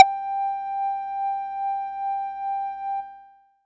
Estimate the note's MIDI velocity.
50